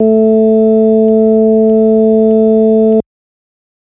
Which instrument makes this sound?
electronic organ